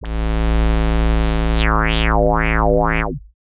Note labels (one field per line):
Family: bass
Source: synthesizer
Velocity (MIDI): 127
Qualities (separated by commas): bright, distorted, non-linear envelope